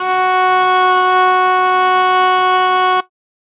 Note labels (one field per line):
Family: string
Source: acoustic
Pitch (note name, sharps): F#4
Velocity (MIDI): 75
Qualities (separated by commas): bright